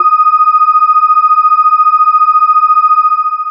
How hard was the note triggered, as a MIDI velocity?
75